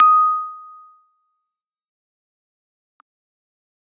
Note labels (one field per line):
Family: keyboard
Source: electronic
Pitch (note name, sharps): D#6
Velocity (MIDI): 25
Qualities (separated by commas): fast decay, percussive